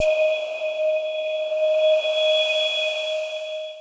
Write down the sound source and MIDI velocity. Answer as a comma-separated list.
electronic, 100